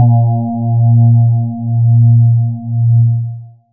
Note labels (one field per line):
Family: voice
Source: synthesizer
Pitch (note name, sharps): A#2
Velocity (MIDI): 75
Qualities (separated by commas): dark, long release